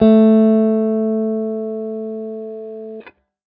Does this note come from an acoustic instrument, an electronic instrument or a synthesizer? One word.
electronic